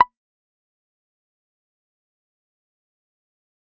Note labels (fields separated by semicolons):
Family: guitar; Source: electronic; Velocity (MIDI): 100; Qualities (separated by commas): fast decay, percussive